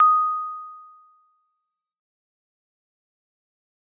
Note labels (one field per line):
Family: mallet percussion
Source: acoustic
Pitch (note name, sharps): D#6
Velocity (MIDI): 127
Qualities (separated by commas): fast decay